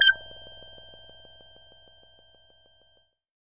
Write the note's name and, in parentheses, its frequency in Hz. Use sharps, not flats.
G6 (1568 Hz)